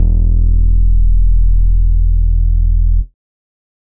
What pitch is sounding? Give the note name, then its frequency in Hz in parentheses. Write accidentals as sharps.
E1 (41.2 Hz)